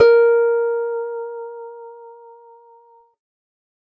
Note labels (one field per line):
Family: guitar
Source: acoustic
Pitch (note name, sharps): A#4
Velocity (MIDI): 75